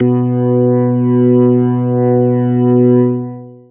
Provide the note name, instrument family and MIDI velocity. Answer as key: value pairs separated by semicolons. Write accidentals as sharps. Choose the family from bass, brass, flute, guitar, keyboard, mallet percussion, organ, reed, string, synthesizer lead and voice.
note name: B2; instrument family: organ; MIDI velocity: 75